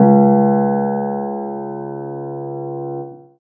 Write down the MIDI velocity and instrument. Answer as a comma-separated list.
25, acoustic keyboard